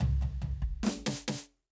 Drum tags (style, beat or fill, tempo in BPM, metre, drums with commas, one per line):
half-time rock
fill
140 BPM
4/4
snare, high tom, floor tom, kick